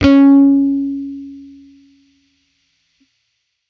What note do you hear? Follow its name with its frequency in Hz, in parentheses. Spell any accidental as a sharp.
C#4 (277.2 Hz)